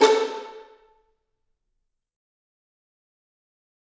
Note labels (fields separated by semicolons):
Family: string; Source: acoustic; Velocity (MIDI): 127; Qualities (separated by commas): bright, fast decay, percussive, reverb